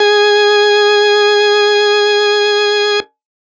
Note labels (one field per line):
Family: organ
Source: electronic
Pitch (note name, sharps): G#4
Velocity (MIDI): 127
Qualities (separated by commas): distorted